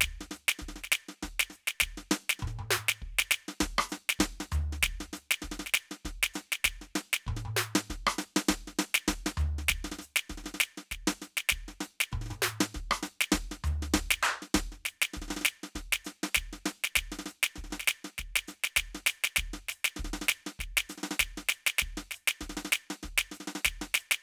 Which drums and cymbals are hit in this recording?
hi-hat pedal, percussion, snare, cross-stick, mid tom, floor tom and kick